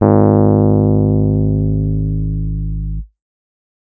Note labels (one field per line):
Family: keyboard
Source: electronic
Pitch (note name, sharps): G#1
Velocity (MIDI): 75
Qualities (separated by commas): distorted